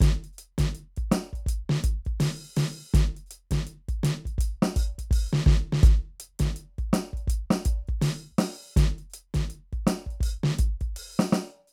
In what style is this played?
New Orleans funk